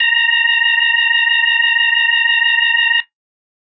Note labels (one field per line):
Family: organ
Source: electronic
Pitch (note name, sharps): A#5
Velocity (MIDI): 127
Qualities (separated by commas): bright